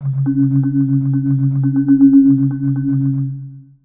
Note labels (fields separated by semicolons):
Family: mallet percussion; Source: synthesizer; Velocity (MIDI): 25; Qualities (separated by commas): dark, long release, multiphonic, percussive, tempo-synced